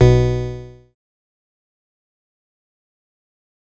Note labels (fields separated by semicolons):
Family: bass; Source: synthesizer; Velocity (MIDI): 100; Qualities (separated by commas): bright, distorted, fast decay